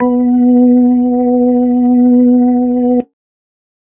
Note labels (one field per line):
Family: organ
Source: electronic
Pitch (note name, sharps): B3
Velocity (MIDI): 100